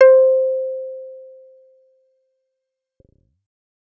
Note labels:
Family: bass; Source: synthesizer; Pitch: C5; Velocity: 127; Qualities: fast decay

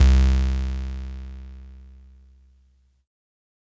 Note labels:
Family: keyboard; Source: electronic; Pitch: C2; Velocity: 50; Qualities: bright, distorted

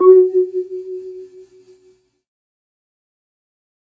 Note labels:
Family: keyboard; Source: synthesizer; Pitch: F#4; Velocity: 50; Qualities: fast decay

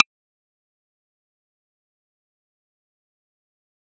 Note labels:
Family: mallet percussion; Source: electronic; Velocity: 127; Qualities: fast decay, percussive

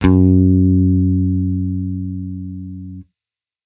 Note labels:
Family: bass; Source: electronic; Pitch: F#2; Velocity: 127; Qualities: distorted

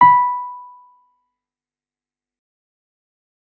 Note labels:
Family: keyboard; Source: electronic; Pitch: B5; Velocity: 100; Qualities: fast decay, percussive

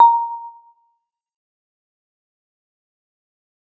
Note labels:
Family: mallet percussion; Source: acoustic; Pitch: A#5; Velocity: 75; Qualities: fast decay, percussive, reverb

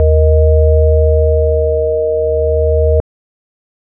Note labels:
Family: organ; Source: electronic; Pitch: D#2; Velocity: 25

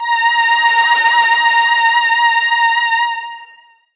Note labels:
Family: voice; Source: synthesizer; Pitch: A#5; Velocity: 75; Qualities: bright, distorted, long release

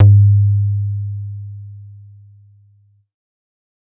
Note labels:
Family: bass; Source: synthesizer; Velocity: 100

